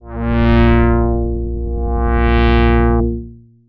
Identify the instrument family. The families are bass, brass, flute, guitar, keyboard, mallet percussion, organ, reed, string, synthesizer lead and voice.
bass